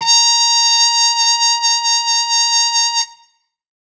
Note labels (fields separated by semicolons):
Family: brass; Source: acoustic; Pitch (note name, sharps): A#5; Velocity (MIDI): 100; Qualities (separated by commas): bright